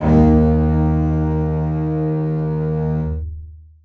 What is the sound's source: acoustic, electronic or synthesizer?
acoustic